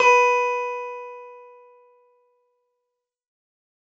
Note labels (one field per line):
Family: guitar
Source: synthesizer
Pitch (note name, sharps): B4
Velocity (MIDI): 127